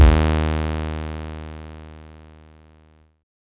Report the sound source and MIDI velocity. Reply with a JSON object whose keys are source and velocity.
{"source": "synthesizer", "velocity": 50}